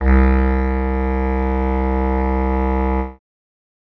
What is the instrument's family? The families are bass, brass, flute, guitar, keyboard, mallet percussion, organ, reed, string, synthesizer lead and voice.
reed